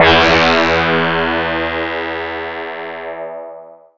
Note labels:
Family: mallet percussion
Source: electronic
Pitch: E2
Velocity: 75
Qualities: bright, distorted, long release, non-linear envelope

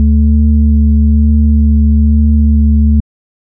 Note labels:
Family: organ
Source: electronic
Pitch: D2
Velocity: 25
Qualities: dark

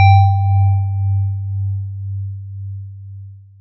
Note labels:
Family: mallet percussion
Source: acoustic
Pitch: G2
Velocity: 50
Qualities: long release

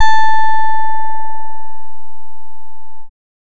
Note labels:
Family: bass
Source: synthesizer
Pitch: A5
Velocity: 75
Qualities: distorted

